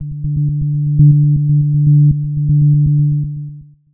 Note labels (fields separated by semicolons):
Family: synthesizer lead; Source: synthesizer; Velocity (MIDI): 127; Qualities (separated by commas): dark, long release, tempo-synced